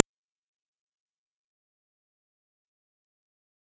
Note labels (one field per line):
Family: bass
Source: synthesizer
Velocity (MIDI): 50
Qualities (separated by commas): fast decay, percussive